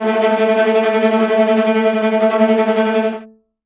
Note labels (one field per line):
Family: string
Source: acoustic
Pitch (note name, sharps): A3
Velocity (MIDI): 100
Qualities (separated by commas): non-linear envelope, reverb